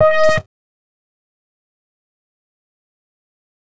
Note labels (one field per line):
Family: bass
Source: synthesizer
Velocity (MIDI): 75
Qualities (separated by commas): fast decay, percussive